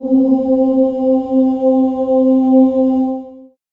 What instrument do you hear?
acoustic voice